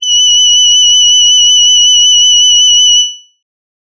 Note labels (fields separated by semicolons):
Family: voice; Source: synthesizer; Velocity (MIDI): 25; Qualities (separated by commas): bright